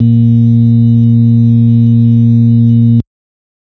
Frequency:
116.5 Hz